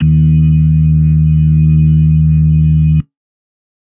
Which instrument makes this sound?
electronic organ